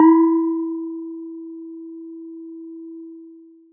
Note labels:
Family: mallet percussion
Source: acoustic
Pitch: E4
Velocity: 50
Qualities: long release

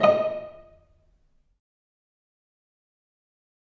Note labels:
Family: string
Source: acoustic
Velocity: 127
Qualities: dark, fast decay, percussive, reverb

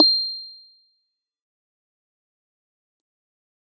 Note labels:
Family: keyboard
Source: electronic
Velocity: 75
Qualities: fast decay, percussive

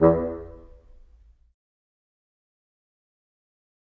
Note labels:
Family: reed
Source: acoustic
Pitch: E2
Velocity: 25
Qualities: fast decay, percussive, reverb

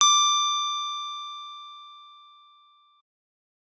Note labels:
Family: keyboard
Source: electronic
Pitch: D6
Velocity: 100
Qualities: bright

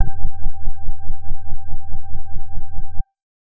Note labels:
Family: keyboard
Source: electronic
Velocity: 25

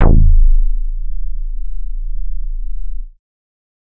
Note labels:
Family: bass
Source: synthesizer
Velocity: 100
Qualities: distorted

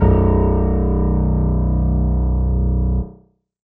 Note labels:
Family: keyboard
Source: electronic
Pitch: B0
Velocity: 50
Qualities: reverb

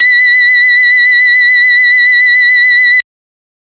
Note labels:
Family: organ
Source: electronic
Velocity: 50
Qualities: bright

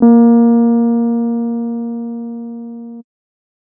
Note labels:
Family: keyboard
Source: electronic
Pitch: A#3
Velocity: 25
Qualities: dark

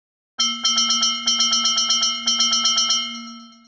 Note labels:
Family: mallet percussion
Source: synthesizer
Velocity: 127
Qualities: bright, long release, multiphonic, tempo-synced

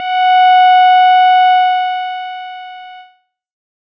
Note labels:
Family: keyboard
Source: electronic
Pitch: F#5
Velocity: 25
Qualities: distorted, multiphonic

